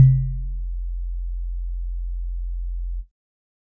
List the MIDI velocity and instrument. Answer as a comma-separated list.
50, electronic keyboard